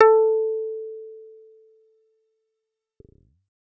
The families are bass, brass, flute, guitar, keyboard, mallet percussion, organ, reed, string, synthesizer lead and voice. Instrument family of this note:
bass